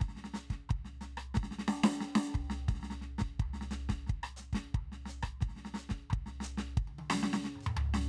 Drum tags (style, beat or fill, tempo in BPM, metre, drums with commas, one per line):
samba
beat
89 BPM
4/4
ride, hi-hat pedal, snare, cross-stick, high tom, mid tom, floor tom, kick